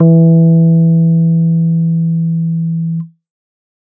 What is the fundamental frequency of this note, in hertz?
164.8 Hz